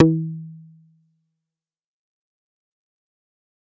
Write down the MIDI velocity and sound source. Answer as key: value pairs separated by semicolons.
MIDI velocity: 25; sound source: synthesizer